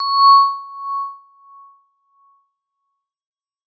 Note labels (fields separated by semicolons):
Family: mallet percussion; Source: acoustic; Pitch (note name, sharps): C#6; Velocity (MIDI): 100; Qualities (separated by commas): non-linear envelope